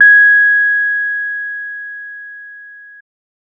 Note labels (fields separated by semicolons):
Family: bass; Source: synthesizer; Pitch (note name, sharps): G#6; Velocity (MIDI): 25